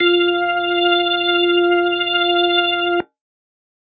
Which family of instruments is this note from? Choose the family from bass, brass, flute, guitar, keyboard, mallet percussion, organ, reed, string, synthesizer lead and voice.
organ